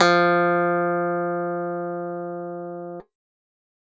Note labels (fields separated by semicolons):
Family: keyboard; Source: electronic; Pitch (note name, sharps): F3; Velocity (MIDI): 100